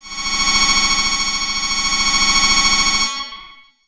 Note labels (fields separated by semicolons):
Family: bass; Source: synthesizer; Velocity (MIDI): 127; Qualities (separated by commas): bright, distorted, long release, tempo-synced